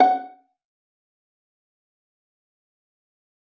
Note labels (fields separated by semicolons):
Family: string; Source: acoustic; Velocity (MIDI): 50; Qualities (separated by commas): fast decay, percussive, reverb